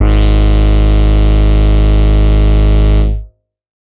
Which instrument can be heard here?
synthesizer bass